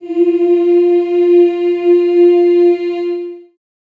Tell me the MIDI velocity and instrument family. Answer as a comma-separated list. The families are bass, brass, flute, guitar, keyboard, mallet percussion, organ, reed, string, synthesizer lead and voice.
25, voice